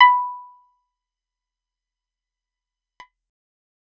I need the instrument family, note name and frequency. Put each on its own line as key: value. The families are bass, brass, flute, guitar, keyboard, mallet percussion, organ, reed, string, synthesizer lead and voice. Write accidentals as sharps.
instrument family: guitar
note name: B5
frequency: 987.8 Hz